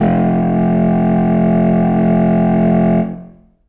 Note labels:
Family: reed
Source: acoustic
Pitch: F1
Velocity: 75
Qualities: distorted, reverb

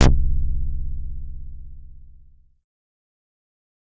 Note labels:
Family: bass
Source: synthesizer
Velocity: 25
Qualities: distorted, fast decay

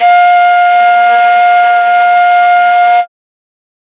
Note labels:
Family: flute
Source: acoustic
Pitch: F5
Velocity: 127

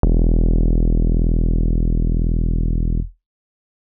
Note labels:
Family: keyboard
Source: electronic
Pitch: E1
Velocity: 100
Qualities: distorted

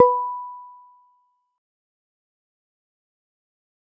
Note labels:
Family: guitar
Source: synthesizer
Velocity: 25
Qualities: fast decay, percussive

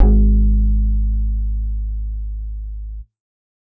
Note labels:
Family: bass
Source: synthesizer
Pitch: G#1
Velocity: 127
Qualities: dark, reverb

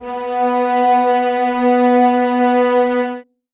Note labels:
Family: string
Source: acoustic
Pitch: B3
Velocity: 50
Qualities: reverb

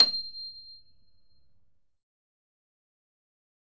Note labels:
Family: keyboard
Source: electronic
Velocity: 127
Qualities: bright, fast decay

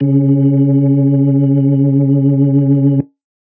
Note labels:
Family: organ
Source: electronic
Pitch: C#3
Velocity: 100

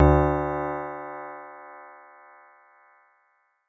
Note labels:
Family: keyboard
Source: electronic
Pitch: D2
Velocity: 75

